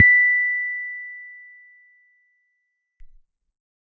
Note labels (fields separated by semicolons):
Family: keyboard; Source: electronic; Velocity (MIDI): 50